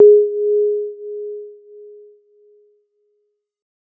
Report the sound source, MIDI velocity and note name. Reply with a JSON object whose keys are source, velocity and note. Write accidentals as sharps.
{"source": "electronic", "velocity": 75, "note": "G#4"}